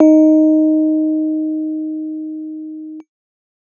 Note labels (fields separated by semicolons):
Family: keyboard; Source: electronic; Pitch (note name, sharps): D#4; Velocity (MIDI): 25